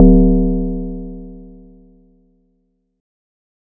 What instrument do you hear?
acoustic mallet percussion instrument